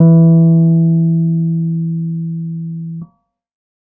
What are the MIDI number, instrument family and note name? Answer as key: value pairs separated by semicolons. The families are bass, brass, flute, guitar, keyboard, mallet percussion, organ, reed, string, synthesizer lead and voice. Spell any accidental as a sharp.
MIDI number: 52; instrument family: keyboard; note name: E3